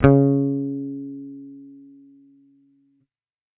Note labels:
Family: bass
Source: electronic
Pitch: C#3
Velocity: 127

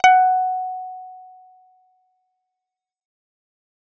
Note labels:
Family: bass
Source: synthesizer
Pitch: F#5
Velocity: 100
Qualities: fast decay

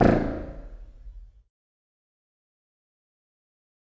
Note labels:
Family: reed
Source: acoustic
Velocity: 25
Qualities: fast decay, reverb

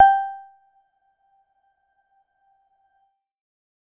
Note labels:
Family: keyboard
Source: electronic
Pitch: G5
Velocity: 75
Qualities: percussive, reverb

